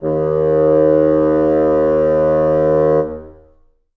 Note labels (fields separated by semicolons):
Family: reed; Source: acoustic; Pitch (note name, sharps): D#2; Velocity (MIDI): 75; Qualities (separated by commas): long release, reverb